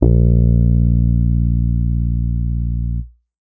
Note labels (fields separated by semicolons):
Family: keyboard; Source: electronic; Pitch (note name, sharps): A#1; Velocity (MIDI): 75; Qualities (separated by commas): dark, distorted